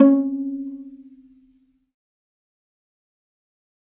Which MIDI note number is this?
61